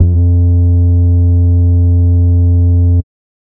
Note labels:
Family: bass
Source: synthesizer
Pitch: F2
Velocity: 25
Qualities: dark, distorted, tempo-synced

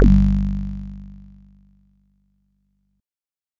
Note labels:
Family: bass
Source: synthesizer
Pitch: G1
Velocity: 100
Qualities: bright, distorted

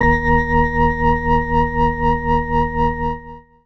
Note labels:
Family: organ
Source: electronic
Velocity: 75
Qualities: distorted

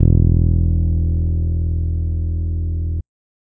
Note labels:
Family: bass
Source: electronic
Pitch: E1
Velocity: 75

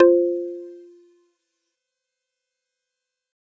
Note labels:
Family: mallet percussion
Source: acoustic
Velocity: 75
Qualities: multiphonic

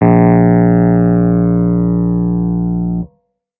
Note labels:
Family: keyboard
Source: electronic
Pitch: A#1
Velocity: 75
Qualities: distorted

